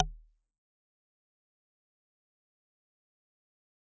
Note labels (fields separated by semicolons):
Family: mallet percussion; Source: acoustic; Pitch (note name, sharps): D#1; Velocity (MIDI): 127; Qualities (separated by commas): fast decay, percussive